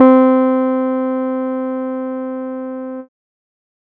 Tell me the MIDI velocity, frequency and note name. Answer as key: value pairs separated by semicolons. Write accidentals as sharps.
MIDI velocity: 100; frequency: 261.6 Hz; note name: C4